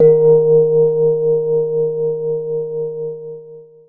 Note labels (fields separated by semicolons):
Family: keyboard; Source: electronic; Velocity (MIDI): 100; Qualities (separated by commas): long release, reverb